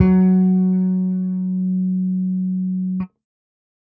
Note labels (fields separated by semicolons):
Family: bass; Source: electronic; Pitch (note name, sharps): F#3; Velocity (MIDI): 100